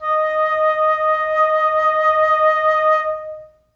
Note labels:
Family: flute; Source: acoustic; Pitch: D#5; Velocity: 50; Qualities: long release, reverb

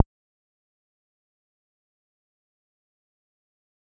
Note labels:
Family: bass; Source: synthesizer; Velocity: 25; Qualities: fast decay, percussive

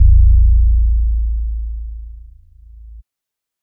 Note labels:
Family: bass; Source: synthesizer; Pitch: A0; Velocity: 127

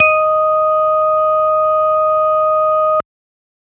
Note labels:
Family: organ; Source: electronic; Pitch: D#5; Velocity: 127

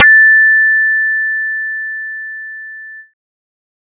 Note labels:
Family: bass; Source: synthesizer; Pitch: A6; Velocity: 25; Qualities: bright

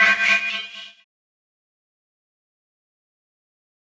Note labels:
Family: keyboard; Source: electronic; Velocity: 127; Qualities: bright, distorted, fast decay, non-linear envelope

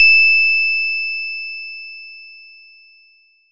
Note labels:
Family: bass; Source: synthesizer; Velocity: 127; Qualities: bright, distorted

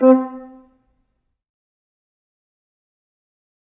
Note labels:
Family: flute; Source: acoustic; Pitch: C4; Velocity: 50; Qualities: fast decay, percussive, reverb

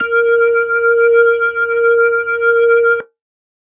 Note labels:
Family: organ; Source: electronic; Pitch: A#4; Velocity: 127; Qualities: distorted

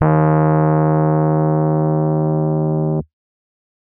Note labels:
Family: keyboard; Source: electronic; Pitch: D#2; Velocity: 127; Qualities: dark

